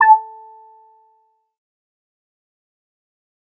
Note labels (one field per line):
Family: bass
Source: synthesizer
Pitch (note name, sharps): A5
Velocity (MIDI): 25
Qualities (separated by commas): distorted, fast decay, percussive